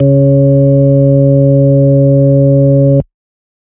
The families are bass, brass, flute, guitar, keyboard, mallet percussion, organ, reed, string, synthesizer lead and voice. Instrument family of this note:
organ